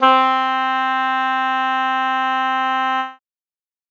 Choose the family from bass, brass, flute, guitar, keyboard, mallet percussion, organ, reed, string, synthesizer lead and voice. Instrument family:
reed